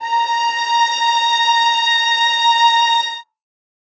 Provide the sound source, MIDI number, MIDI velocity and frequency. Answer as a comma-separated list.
acoustic, 82, 25, 932.3 Hz